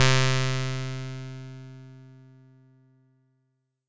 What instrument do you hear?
synthesizer bass